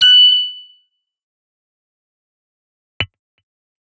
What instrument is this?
electronic guitar